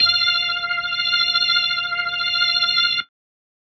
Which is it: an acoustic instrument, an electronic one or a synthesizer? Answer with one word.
electronic